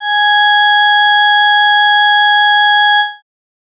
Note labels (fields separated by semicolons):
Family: organ; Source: electronic; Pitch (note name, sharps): G#5; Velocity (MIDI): 100